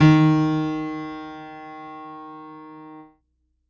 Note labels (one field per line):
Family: keyboard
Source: acoustic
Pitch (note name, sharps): D#3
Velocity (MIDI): 100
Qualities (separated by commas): reverb